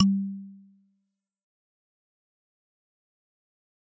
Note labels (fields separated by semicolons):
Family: mallet percussion; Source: acoustic; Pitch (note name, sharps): G3; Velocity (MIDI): 100; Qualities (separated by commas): fast decay, percussive